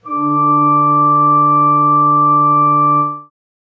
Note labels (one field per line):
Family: organ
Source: acoustic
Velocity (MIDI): 127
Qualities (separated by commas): dark, reverb